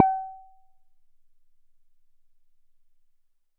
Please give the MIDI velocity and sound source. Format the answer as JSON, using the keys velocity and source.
{"velocity": 127, "source": "synthesizer"}